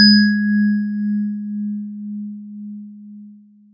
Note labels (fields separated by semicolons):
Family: mallet percussion; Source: acoustic; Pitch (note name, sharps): G#3; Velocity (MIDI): 127; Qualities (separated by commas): long release